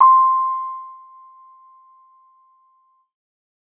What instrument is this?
electronic keyboard